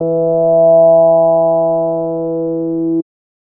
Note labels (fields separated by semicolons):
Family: bass; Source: synthesizer; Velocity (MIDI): 75; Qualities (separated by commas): distorted